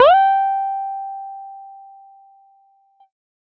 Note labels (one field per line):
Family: guitar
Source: electronic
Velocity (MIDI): 127